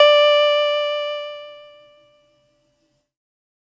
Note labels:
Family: keyboard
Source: electronic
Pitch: D5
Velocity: 127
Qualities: distorted

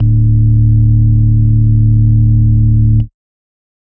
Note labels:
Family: organ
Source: electronic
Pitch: D1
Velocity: 75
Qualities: dark

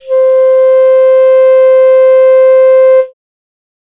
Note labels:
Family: reed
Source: acoustic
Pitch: C5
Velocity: 50

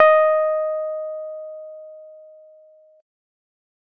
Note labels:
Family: keyboard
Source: electronic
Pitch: D#5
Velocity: 127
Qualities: dark

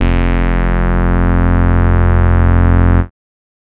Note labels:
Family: bass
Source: synthesizer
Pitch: F1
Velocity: 75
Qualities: bright, distorted

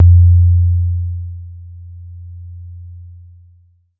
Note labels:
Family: keyboard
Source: electronic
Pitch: F2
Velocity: 75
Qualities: dark, long release

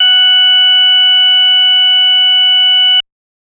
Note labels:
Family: organ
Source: electronic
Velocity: 127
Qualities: bright, distorted

